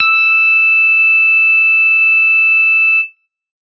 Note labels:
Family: bass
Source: synthesizer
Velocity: 75

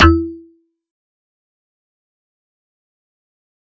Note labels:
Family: mallet percussion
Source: electronic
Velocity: 100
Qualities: fast decay, percussive

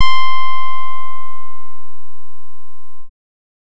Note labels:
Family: bass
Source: synthesizer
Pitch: C6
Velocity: 25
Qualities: distorted

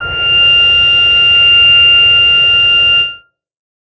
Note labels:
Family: bass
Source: synthesizer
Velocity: 25

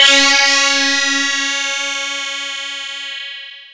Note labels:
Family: mallet percussion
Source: electronic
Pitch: C#4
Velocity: 127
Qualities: bright, distorted, long release, non-linear envelope

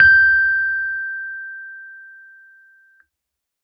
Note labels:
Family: keyboard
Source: electronic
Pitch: G6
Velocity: 127

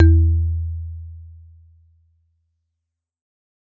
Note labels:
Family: mallet percussion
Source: acoustic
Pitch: E2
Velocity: 100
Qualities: dark

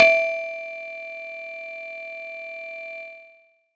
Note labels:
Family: mallet percussion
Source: acoustic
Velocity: 50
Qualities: distorted

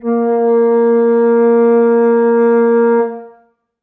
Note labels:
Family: flute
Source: acoustic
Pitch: A#3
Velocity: 75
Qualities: reverb

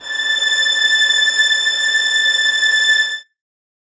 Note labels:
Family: string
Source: acoustic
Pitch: A6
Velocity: 50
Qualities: reverb

